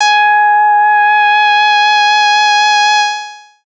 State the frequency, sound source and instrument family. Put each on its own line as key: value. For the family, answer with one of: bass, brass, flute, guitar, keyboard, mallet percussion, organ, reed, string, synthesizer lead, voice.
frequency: 830.6 Hz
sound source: synthesizer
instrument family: bass